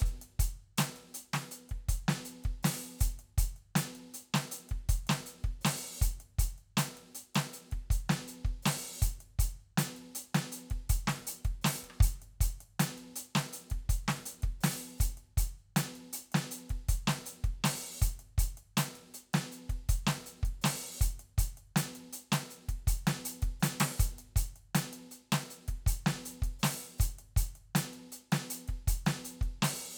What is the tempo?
80 BPM